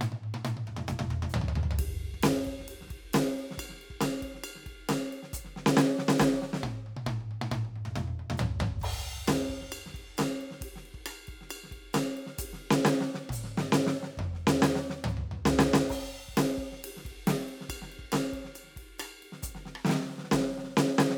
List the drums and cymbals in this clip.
crash, ride, ride bell, hi-hat pedal, snare, cross-stick, high tom, mid tom, floor tom and kick